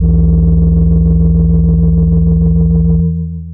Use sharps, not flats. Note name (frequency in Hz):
E0 (20.6 Hz)